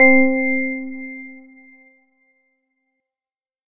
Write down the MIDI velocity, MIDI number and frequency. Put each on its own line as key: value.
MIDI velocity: 100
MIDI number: 60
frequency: 261.6 Hz